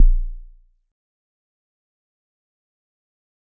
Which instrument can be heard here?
acoustic mallet percussion instrument